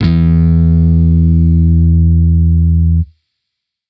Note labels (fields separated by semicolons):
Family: bass; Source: electronic; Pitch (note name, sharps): E2; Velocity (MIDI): 75; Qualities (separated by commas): distorted